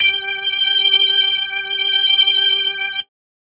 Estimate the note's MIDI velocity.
100